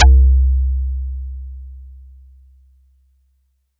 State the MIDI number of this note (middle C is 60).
36